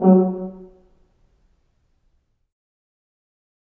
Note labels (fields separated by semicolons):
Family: brass; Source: acoustic; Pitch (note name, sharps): F#3; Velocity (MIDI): 50; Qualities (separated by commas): dark, fast decay, percussive, reverb